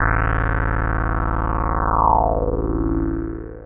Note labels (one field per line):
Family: synthesizer lead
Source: synthesizer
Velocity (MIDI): 127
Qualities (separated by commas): long release